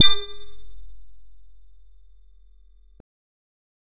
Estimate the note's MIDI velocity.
75